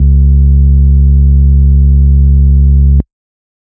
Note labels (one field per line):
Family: organ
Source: electronic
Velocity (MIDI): 25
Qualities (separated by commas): bright, distorted